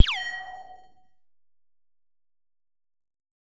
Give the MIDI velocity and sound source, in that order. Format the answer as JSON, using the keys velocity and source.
{"velocity": 127, "source": "synthesizer"}